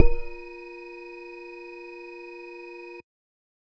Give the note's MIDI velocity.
50